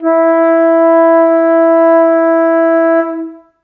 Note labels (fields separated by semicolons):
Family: flute; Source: acoustic; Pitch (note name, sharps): E4; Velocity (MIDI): 100; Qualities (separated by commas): reverb